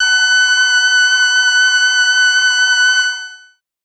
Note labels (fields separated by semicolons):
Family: voice; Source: synthesizer; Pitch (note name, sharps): F#6; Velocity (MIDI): 127; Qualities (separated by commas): bright, long release